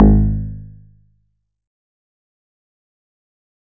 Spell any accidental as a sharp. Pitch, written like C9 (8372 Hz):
G#1 (51.91 Hz)